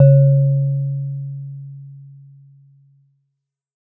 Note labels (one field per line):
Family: mallet percussion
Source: acoustic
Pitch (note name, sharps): C#3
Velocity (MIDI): 50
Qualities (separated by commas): dark